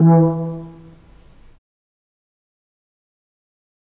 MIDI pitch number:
52